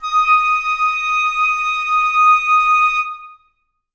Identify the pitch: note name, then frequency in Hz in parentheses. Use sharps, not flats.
D#6 (1245 Hz)